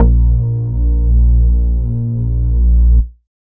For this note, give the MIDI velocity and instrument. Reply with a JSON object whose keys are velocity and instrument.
{"velocity": 127, "instrument": "synthesizer bass"}